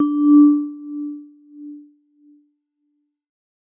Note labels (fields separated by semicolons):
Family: mallet percussion; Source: acoustic; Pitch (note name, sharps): D4; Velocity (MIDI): 50; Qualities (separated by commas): dark, non-linear envelope